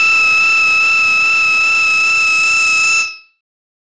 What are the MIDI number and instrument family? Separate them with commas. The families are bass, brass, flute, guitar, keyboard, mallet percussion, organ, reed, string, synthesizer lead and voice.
88, bass